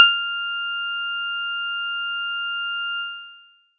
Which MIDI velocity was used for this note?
127